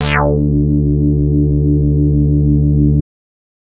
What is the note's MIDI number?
38